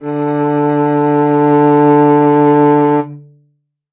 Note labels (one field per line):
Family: string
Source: acoustic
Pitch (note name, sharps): D3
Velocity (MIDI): 50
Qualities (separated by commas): reverb